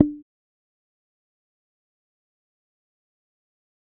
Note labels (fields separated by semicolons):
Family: bass; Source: electronic; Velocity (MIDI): 25; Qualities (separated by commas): fast decay, percussive